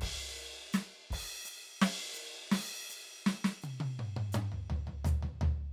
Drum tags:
soft pop, beat, 83 BPM, 4/4, crash, ride, hi-hat pedal, snare, high tom, mid tom, floor tom, kick

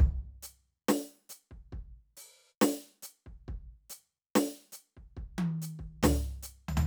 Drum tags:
half-time rock, beat, 140 BPM, 4/4, hi-hat pedal, snare, high tom, floor tom, kick

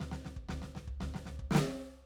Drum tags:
jazz-funk, fill, 116 BPM, 4/4, snare, floor tom, kick

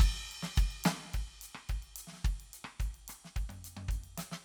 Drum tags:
calypso, beat, 108 BPM, 4/4, ride, ride bell, hi-hat pedal, snare, cross-stick, high tom, kick

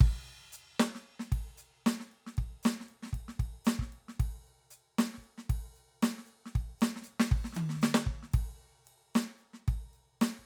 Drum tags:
funk, beat, 115 BPM, 4/4, crash, hi-hat pedal, snare, high tom, kick

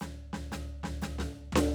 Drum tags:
rock, fill, 115 BPM, 4/4, hi-hat pedal, snare, floor tom

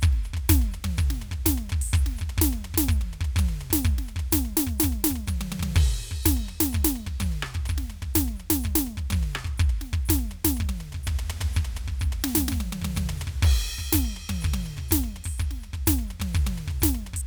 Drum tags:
prog rock, beat, 125 BPM, 4/4, crash, closed hi-hat, open hi-hat, hi-hat pedal, snare, cross-stick, high tom, floor tom, kick

